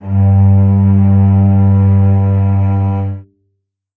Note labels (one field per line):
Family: string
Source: acoustic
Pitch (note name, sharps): G2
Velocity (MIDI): 25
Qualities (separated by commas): reverb